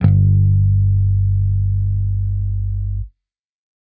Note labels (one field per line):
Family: bass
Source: electronic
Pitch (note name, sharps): G1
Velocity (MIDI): 127